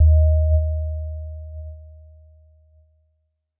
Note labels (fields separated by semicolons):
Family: keyboard; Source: electronic; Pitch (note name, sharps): D#2; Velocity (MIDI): 50; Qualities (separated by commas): dark